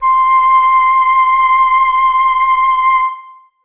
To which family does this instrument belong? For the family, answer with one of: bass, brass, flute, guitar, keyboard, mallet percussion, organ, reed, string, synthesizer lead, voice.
flute